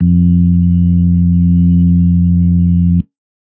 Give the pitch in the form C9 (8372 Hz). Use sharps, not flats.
F2 (87.31 Hz)